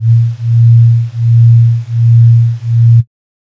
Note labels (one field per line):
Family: flute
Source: synthesizer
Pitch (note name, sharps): A#2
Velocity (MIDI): 100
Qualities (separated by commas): dark